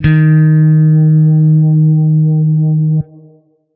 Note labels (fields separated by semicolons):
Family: guitar; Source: electronic; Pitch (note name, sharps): D#3; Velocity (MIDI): 75; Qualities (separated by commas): distorted